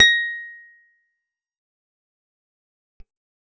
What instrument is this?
acoustic guitar